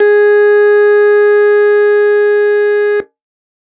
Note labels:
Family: organ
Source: electronic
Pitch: G#4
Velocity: 127

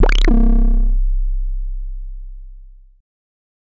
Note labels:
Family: bass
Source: synthesizer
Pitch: C1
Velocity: 100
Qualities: distorted

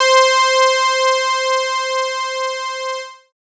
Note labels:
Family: bass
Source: synthesizer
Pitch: C5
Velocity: 100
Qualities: bright, distorted

